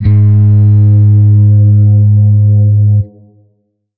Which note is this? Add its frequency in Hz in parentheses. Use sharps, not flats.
G#2 (103.8 Hz)